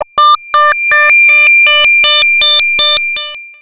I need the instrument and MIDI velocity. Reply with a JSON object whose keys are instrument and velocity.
{"instrument": "synthesizer bass", "velocity": 100}